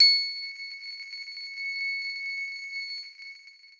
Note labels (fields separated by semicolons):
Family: guitar; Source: electronic; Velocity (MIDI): 50; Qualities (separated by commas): bright, long release